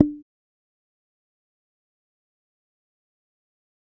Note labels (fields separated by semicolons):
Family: bass; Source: electronic; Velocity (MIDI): 25; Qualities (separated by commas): fast decay, percussive